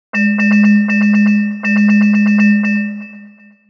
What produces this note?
synthesizer mallet percussion instrument